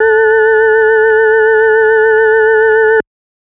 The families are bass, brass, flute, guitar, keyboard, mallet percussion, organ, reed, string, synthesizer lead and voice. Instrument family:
organ